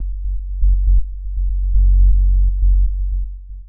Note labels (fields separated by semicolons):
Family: synthesizer lead; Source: synthesizer; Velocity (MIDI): 75; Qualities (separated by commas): dark, long release, tempo-synced